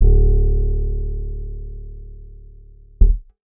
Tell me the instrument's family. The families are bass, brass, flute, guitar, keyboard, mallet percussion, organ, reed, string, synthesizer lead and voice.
guitar